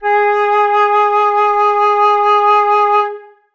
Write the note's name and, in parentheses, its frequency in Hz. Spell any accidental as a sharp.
G#4 (415.3 Hz)